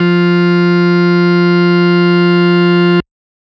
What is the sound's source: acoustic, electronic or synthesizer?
electronic